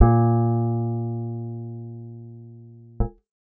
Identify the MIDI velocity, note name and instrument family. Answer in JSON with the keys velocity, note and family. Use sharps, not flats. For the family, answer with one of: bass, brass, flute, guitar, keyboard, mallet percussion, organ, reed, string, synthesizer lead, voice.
{"velocity": 50, "note": "A#2", "family": "guitar"}